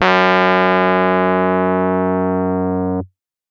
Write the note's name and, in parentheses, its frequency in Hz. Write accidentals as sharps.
F#2 (92.5 Hz)